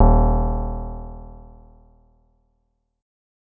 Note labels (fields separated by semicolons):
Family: bass; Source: synthesizer; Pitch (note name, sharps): D#1; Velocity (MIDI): 50